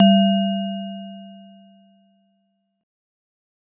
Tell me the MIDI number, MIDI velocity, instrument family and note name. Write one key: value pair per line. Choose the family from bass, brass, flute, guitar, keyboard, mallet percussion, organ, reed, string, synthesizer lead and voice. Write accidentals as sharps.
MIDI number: 55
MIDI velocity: 75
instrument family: mallet percussion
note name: G3